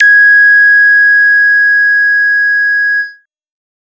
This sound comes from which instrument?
synthesizer bass